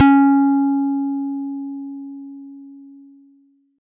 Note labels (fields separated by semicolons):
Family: guitar; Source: electronic; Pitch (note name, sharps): C#4; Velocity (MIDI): 25